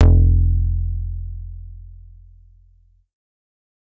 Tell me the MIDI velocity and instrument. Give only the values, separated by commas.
25, synthesizer bass